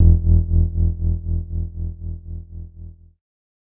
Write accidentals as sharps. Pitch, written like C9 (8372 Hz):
E1 (41.2 Hz)